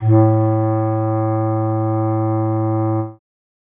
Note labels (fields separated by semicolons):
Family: reed; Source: acoustic; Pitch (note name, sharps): A2; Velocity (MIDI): 25; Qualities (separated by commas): dark